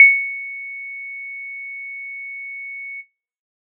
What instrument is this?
synthesizer bass